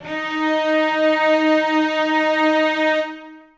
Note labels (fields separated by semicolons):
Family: string; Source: acoustic; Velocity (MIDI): 100; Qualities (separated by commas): reverb